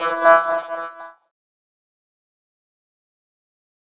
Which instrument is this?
electronic keyboard